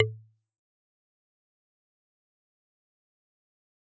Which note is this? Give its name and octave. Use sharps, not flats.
A2